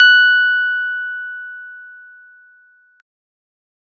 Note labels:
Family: keyboard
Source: electronic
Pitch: F#6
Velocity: 100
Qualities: bright

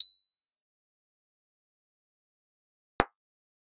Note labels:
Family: guitar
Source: electronic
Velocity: 127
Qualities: bright, fast decay, percussive

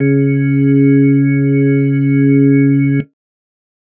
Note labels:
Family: organ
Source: electronic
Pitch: C#3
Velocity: 100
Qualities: dark

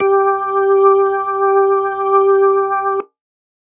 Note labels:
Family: organ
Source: electronic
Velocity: 50

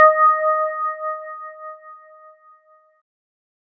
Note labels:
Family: keyboard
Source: electronic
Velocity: 75

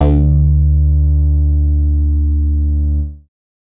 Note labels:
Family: bass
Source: synthesizer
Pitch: D2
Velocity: 50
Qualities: distorted

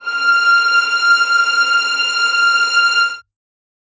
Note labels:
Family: string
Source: acoustic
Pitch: F6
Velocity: 25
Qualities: reverb

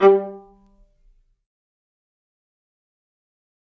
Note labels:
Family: string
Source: acoustic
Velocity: 100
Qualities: fast decay, percussive, reverb

